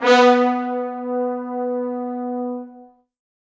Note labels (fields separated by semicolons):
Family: brass; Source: acoustic; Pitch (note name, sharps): B3; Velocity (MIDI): 75; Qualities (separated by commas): bright, reverb